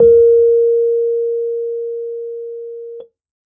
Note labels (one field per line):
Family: keyboard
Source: electronic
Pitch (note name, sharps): A#4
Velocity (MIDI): 50